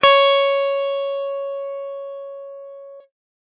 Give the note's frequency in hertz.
554.4 Hz